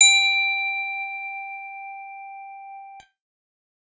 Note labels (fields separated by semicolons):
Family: guitar; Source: electronic; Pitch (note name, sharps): G5; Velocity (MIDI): 127; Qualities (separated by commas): bright, reverb